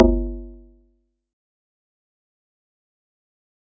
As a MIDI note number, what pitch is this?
31